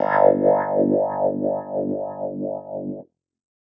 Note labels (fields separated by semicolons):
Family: keyboard; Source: electronic; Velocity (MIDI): 75